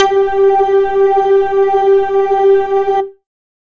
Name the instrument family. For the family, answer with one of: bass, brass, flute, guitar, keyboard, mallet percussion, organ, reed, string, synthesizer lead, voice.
bass